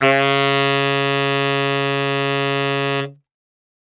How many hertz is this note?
138.6 Hz